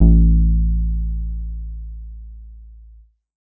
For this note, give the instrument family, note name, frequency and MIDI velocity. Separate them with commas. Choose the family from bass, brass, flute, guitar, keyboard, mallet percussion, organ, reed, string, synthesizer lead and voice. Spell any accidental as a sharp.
bass, A1, 55 Hz, 50